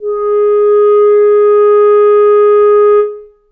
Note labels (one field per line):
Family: reed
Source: acoustic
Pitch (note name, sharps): G#4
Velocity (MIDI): 75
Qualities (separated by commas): reverb